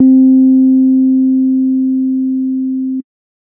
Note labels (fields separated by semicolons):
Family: keyboard; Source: electronic; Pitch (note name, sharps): C4; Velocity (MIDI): 25; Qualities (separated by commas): dark